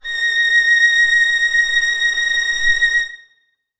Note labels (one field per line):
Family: string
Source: acoustic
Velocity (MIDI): 75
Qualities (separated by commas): bright, reverb